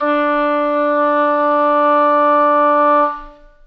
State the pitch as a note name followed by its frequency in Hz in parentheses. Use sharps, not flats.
D4 (293.7 Hz)